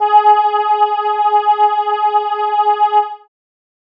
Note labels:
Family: keyboard; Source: synthesizer; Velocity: 127

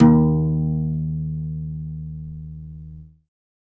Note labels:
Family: guitar; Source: acoustic; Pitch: D#2; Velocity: 100; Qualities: reverb

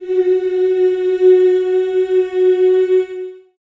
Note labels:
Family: voice; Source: acoustic; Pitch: F#4; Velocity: 50; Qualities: reverb

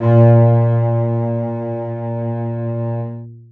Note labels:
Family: string; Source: acoustic; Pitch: A#2; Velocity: 127; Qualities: long release, reverb

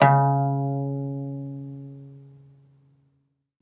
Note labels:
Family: guitar; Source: acoustic; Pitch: C#3; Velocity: 25; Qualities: reverb

